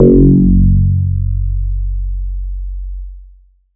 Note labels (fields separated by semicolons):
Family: bass; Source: synthesizer; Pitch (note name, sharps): F#1; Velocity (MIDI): 75; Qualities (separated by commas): distorted